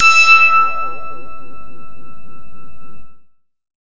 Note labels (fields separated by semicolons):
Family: bass; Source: synthesizer; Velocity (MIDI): 75; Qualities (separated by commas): bright, distorted